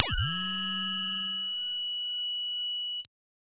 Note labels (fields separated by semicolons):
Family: bass; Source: synthesizer; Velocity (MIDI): 100; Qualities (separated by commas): bright, distorted, multiphonic